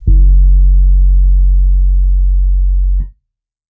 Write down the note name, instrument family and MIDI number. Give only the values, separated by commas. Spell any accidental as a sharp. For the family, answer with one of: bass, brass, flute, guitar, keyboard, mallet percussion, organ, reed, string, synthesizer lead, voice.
F#1, keyboard, 30